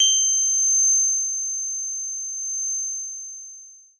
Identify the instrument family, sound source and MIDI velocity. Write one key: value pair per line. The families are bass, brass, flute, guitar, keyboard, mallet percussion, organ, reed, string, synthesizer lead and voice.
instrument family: mallet percussion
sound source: acoustic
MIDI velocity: 127